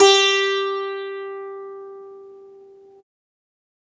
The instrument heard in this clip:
acoustic guitar